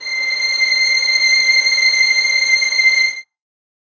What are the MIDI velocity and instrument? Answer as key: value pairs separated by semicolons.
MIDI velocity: 100; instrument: acoustic string instrument